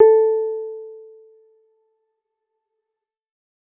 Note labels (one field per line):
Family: keyboard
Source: electronic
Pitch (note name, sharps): A4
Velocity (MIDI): 50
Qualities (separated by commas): dark